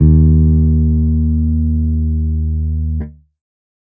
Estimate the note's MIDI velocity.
75